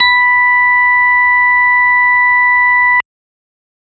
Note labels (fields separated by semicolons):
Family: organ; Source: electronic; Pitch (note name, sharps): B5; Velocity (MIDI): 127